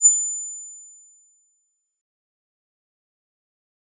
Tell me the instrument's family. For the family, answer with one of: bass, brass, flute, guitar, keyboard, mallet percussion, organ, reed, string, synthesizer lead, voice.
mallet percussion